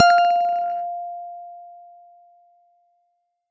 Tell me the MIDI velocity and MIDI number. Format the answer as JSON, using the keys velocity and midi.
{"velocity": 100, "midi": 77}